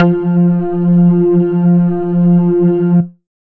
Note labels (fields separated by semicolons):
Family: bass; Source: synthesizer; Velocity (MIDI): 127